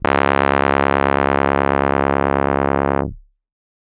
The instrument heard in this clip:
electronic keyboard